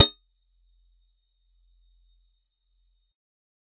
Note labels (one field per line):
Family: guitar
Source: acoustic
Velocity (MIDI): 100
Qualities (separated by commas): percussive